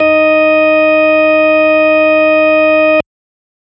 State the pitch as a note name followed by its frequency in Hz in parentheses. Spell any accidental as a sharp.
D#4 (311.1 Hz)